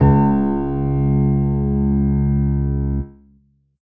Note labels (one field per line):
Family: keyboard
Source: electronic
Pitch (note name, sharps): C#2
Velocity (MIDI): 50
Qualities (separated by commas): dark